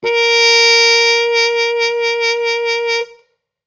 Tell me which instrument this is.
acoustic brass instrument